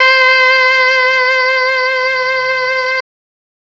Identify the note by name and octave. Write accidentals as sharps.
C5